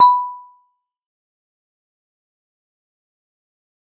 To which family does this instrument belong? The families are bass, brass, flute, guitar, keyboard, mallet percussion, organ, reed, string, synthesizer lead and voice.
mallet percussion